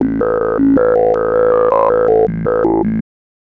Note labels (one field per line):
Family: bass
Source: synthesizer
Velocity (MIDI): 100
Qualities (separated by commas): tempo-synced